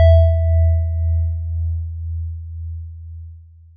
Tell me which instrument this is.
acoustic mallet percussion instrument